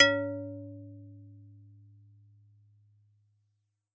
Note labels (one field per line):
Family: mallet percussion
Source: acoustic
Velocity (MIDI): 100